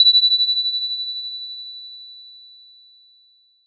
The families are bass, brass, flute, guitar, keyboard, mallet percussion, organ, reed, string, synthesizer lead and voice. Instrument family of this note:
mallet percussion